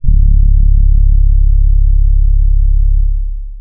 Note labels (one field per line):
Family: keyboard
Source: electronic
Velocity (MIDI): 100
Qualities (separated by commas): dark, long release